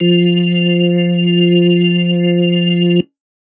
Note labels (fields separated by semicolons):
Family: organ; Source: electronic; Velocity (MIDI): 50; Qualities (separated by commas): dark